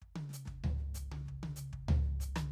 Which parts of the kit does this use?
hi-hat pedal, snare, cross-stick, high tom, floor tom and kick